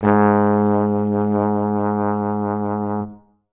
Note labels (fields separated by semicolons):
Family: brass; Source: acoustic; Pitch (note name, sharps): G#2; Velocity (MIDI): 25